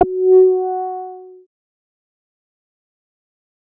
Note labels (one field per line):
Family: bass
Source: synthesizer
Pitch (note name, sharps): F#4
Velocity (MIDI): 25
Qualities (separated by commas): distorted, fast decay